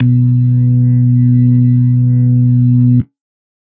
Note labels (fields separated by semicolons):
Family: organ; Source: electronic; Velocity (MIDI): 127